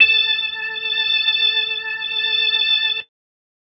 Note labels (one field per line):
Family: organ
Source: electronic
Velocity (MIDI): 50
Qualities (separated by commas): bright